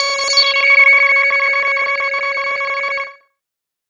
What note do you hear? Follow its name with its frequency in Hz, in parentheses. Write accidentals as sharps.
C#5 (554.4 Hz)